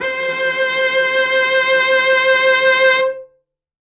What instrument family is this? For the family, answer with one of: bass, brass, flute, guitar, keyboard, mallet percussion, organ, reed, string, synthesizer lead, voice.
string